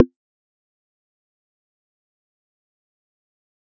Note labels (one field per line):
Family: mallet percussion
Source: electronic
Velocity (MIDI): 50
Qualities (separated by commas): fast decay, percussive